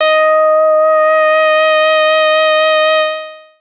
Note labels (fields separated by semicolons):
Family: bass; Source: synthesizer; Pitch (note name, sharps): D#5; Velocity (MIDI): 100; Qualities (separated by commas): distorted, long release